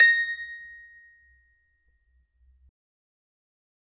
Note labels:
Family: mallet percussion; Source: acoustic; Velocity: 100; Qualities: percussive, reverb

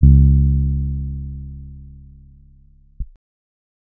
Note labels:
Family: keyboard; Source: electronic; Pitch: C#2; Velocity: 25; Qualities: dark

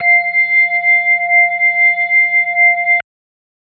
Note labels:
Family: organ; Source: electronic; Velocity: 127

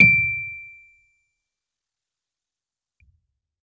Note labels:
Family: keyboard; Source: electronic; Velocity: 100; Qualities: percussive

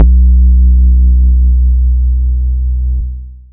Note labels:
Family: bass; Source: synthesizer; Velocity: 50; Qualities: long release, multiphonic

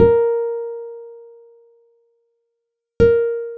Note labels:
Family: guitar; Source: acoustic; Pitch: A#4; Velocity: 50; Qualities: dark

